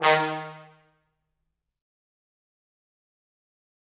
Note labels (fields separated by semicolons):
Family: brass; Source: acoustic; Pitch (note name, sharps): D#3; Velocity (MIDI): 127; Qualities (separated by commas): bright, fast decay, percussive, reverb